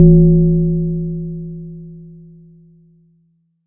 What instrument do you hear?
acoustic mallet percussion instrument